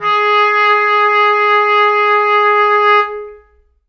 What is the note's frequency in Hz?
415.3 Hz